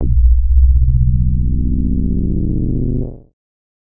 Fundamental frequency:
15.43 Hz